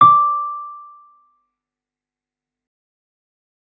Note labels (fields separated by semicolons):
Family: keyboard; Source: electronic; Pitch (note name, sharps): D6; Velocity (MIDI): 75; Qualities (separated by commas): fast decay